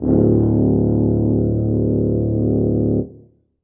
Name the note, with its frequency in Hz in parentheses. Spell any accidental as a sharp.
D1 (36.71 Hz)